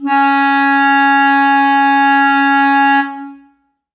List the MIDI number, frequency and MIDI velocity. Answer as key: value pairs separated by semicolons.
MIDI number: 61; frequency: 277.2 Hz; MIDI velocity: 75